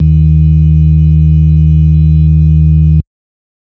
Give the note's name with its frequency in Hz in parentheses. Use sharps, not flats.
D#2 (77.78 Hz)